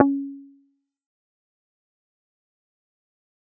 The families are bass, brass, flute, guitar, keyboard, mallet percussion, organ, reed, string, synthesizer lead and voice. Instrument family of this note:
bass